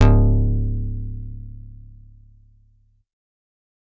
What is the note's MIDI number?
25